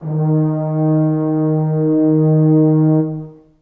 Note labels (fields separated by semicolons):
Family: brass; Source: acoustic; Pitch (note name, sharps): D#3; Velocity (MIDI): 50; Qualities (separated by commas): dark, reverb